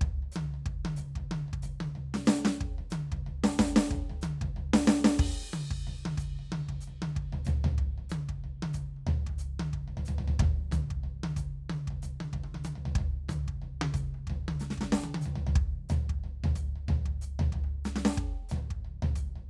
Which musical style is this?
swing